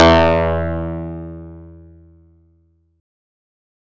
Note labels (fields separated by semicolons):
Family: guitar; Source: acoustic; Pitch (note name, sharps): E2; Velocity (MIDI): 127; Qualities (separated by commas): bright, distorted